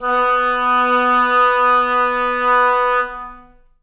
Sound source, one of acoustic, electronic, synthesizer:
acoustic